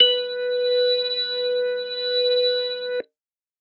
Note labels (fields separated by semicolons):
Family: organ; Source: electronic; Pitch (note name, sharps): B4; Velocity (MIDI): 100